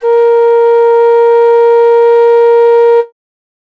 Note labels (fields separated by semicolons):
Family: flute; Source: acoustic; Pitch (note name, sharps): A#4; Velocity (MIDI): 50